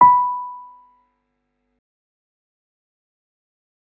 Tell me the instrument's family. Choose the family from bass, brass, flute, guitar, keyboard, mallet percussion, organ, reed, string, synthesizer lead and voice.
keyboard